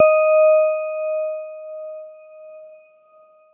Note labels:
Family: keyboard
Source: electronic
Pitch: D#5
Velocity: 100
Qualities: dark

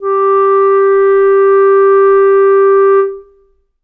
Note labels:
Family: reed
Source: acoustic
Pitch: G4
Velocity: 75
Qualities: reverb

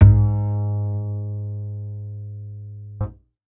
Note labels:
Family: bass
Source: acoustic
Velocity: 100

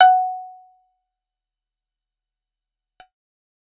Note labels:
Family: guitar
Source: acoustic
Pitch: F#5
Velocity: 127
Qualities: fast decay, percussive

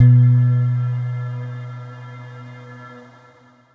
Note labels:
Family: guitar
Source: electronic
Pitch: B2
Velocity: 75

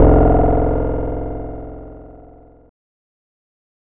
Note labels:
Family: guitar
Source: electronic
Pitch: F0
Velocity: 100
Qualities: bright, distorted

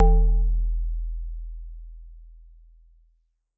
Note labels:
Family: mallet percussion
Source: acoustic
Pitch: E1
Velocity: 127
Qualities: dark, reverb

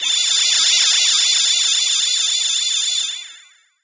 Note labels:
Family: voice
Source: synthesizer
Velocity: 100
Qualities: bright, distorted, long release

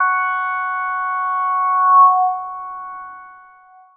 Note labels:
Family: synthesizer lead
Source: synthesizer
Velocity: 127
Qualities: long release

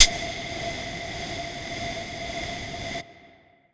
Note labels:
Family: flute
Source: acoustic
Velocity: 75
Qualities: distorted

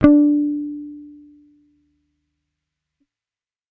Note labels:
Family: bass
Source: electronic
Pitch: D4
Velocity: 75

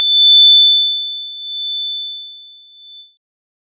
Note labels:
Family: keyboard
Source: electronic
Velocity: 25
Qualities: bright, multiphonic

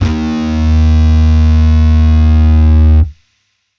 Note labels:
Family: bass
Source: electronic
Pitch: D#2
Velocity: 127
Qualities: bright, distorted

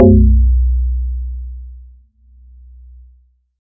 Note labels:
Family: guitar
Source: synthesizer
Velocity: 100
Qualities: dark

